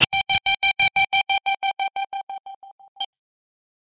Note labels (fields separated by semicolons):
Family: guitar; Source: electronic; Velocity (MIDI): 75; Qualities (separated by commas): bright, distorted, tempo-synced